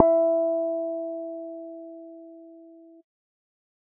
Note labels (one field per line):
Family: bass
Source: synthesizer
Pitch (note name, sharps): E4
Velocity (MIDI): 25